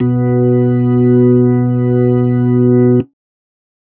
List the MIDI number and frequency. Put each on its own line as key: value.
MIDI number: 47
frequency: 123.5 Hz